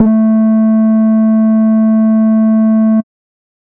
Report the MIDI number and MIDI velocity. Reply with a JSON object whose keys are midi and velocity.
{"midi": 57, "velocity": 25}